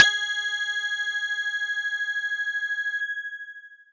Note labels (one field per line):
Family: mallet percussion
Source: electronic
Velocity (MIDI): 127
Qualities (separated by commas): long release